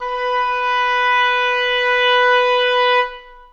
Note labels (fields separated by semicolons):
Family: reed; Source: acoustic; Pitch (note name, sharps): B4; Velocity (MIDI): 75; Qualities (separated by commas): long release, reverb